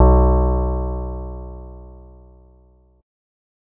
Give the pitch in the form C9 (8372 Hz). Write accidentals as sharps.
B1 (61.74 Hz)